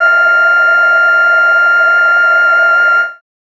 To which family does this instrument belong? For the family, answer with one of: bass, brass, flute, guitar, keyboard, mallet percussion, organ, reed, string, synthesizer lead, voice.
voice